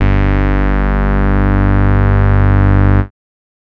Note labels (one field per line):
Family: bass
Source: synthesizer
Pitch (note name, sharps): G1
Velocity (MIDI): 50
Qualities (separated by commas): bright, distorted